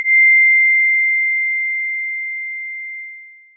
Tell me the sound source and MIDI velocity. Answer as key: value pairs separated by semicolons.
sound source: electronic; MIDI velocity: 100